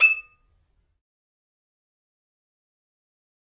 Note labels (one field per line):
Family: string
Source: acoustic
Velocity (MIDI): 100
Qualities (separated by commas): fast decay, percussive, reverb